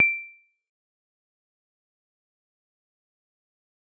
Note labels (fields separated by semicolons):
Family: mallet percussion; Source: acoustic; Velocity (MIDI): 75; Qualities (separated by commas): fast decay, percussive